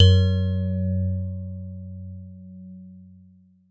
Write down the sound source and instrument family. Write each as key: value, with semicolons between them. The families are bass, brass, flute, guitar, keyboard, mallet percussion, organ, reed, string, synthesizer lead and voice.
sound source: acoustic; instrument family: mallet percussion